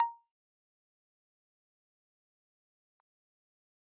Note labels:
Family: keyboard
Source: electronic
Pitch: A#5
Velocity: 100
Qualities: fast decay, percussive

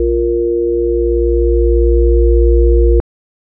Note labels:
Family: organ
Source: electronic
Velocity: 100

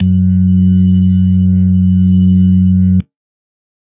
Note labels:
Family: organ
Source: electronic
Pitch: F#2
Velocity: 100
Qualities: dark

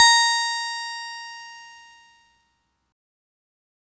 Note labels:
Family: keyboard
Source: electronic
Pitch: A#5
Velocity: 75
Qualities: bright, distorted

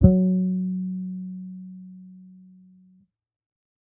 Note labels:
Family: bass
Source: electronic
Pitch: F#3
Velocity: 75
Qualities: dark

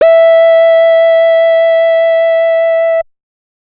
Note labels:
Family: bass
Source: synthesizer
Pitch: E5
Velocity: 50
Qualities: distorted

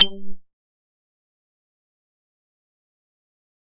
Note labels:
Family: bass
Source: synthesizer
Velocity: 75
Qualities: distorted, fast decay, percussive

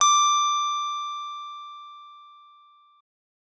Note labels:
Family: keyboard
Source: electronic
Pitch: D6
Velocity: 100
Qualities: bright

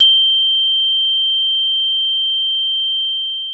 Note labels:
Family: mallet percussion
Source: acoustic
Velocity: 100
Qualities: bright, long release

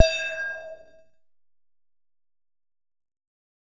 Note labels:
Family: bass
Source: synthesizer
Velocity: 25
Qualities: bright, distorted

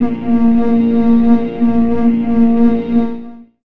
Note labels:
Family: organ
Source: electronic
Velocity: 75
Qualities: long release, reverb

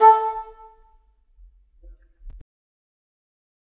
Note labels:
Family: reed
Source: acoustic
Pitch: A4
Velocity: 25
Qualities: fast decay, percussive, reverb

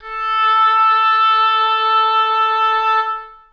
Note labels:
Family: reed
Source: acoustic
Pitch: A4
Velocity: 100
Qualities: reverb

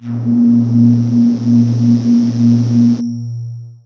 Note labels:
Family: voice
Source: synthesizer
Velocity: 25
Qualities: distorted, long release

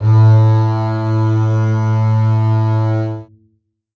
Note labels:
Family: string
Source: acoustic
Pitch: A2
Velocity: 127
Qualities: reverb

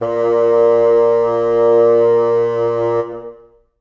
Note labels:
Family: reed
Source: acoustic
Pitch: A#2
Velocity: 127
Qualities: long release, reverb

